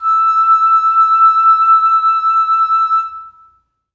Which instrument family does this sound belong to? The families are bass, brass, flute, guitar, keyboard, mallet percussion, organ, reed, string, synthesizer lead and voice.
flute